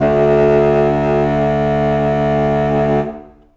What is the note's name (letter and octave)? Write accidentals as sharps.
D2